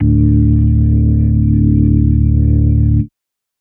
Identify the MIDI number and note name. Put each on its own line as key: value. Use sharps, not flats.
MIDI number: 26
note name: D1